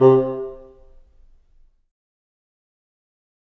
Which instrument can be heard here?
acoustic reed instrument